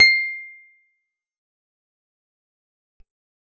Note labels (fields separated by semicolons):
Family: guitar; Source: acoustic; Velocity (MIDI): 127; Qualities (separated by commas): fast decay, percussive